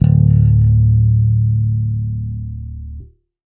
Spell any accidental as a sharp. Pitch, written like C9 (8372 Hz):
D1 (36.71 Hz)